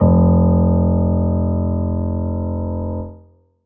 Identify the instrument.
acoustic keyboard